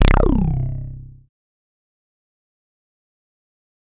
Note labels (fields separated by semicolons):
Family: bass; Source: synthesizer; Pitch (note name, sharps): C1; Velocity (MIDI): 127; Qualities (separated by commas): distorted, fast decay